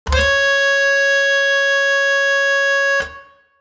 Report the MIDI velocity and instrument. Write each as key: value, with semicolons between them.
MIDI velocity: 100; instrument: acoustic reed instrument